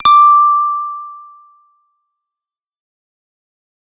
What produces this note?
synthesizer bass